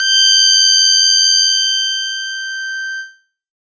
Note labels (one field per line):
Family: keyboard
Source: electronic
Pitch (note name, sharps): G6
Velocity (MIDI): 75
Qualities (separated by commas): multiphonic